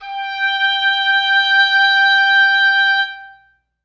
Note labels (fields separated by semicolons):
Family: reed; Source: acoustic; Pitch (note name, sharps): G5; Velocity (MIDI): 127; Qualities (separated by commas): reverb